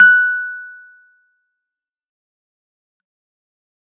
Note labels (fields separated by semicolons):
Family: keyboard; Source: electronic; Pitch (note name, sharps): F#6; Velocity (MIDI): 50; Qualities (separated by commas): fast decay